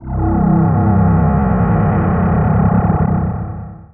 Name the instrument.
synthesizer voice